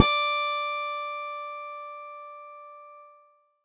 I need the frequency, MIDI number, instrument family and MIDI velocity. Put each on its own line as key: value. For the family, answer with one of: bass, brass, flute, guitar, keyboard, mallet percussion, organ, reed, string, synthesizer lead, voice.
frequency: 587.3 Hz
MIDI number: 74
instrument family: keyboard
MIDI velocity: 50